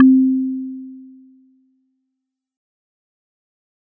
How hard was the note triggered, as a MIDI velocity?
75